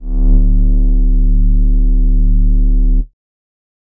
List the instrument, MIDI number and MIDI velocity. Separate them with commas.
synthesizer bass, 26, 100